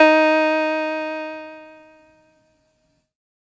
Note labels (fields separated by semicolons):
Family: keyboard; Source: electronic; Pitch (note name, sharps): D#4; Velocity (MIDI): 127; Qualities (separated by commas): distorted